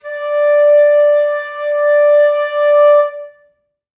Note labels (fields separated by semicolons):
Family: flute; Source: acoustic; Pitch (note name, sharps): D5; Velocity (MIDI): 50; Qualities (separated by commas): reverb